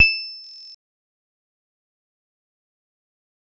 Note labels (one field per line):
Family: mallet percussion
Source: acoustic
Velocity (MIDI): 25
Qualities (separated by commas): bright, fast decay, percussive